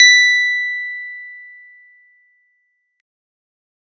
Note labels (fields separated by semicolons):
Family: keyboard; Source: electronic; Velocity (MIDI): 127; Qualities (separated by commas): bright, distorted